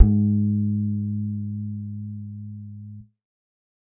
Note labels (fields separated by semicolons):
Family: bass; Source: synthesizer; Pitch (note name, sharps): G#2; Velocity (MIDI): 25; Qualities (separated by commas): dark, reverb